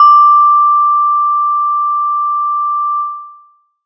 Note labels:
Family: mallet percussion; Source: acoustic; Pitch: D6; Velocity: 75; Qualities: long release

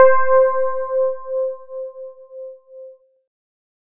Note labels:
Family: keyboard; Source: electronic; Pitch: C5; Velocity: 100

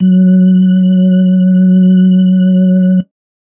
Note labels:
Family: organ; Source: electronic; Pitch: F#3; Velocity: 100; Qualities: dark

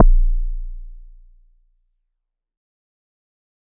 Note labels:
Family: mallet percussion; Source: acoustic; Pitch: A#0; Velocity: 75; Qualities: fast decay

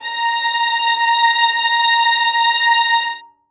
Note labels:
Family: string; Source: acoustic; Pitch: A#5; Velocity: 100; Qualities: reverb

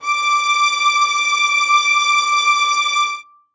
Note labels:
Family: string; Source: acoustic; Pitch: D6; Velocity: 100; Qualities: reverb

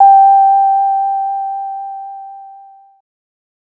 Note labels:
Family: bass; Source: synthesizer; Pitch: G5; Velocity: 25; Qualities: distorted

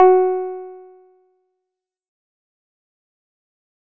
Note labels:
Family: guitar; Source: synthesizer; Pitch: F#4; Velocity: 127; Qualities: dark, fast decay

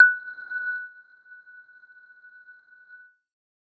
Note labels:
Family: mallet percussion; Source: electronic; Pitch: F#6; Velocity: 75; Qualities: non-linear envelope

